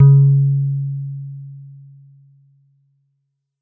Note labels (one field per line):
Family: guitar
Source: synthesizer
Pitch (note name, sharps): C#3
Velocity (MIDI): 50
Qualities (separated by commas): dark